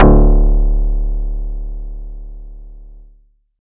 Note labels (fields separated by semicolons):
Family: guitar; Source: acoustic; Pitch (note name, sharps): D1; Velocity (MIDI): 50